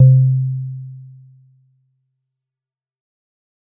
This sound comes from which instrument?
acoustic mallet percussion instrument